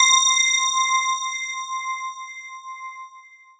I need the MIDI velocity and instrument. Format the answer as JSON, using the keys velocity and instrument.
{"velocity": 127, "instrument": "electronic mallet percussion instrument"}